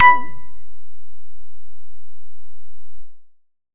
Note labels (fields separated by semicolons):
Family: bass; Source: synthesizer; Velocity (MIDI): 25; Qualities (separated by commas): distorted